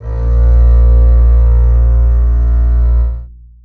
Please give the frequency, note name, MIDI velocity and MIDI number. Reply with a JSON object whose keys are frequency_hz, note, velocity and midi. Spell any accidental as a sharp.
{"frequency_hz": 58.27, "note": "A#1", "velocity": 75, "midi": 34}